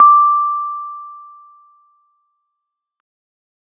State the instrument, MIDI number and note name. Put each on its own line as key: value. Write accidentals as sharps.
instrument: electronic keyboard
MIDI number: 86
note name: D6